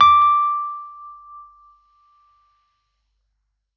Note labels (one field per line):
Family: keyboard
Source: electronic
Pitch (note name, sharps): D6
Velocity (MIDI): 100